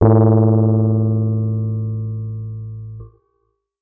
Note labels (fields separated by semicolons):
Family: keyboard; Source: electronic; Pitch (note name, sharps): A2; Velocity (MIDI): 50; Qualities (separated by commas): distorted